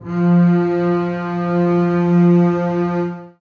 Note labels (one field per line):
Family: string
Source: acoustic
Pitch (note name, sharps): F3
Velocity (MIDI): 50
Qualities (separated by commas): reverb